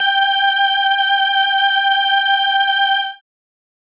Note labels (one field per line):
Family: keyboard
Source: synthesizer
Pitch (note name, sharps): G5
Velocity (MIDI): 50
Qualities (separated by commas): bright